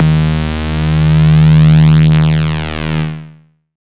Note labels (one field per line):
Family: bass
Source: synthesizer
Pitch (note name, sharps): D#2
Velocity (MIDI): 127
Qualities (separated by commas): bright, distorted